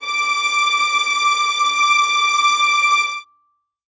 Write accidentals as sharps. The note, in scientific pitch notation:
D6